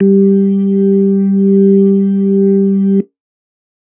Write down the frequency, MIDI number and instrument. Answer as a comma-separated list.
196 Hz, 55, electronic organ